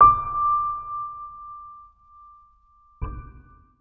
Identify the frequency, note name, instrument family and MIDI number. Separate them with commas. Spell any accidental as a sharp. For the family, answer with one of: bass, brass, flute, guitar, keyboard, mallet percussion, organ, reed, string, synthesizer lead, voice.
1175 Hz, D6, organ, 86